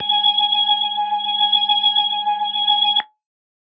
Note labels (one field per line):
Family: organ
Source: electronic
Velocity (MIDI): 50